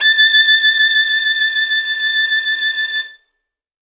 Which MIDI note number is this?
93